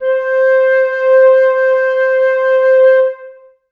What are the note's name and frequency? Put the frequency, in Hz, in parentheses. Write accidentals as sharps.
C5 (523.3 Hz)